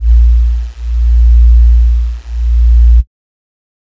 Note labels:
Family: flute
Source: synthesizer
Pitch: A#1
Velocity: 127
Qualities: dark

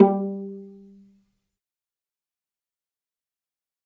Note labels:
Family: string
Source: acoustic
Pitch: G3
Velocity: 50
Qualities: dark, fast decay, percussive, reverb

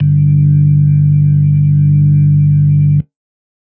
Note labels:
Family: organ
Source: electronic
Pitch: G1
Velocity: 50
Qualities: dark

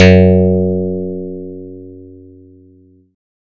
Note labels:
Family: bass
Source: synthesizer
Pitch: F#2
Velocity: 100

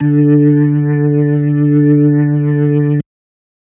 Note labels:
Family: organ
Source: electronic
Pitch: D3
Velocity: 75

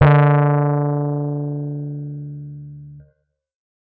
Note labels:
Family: keyboard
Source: electronic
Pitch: D3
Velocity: 127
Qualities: distorted

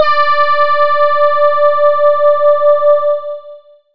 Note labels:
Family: voice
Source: synthesizer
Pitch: D5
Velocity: 50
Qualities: long release

